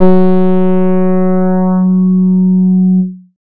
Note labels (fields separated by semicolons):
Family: bass; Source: synthesizer; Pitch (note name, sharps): F#3; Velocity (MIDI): 25; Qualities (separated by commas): distorted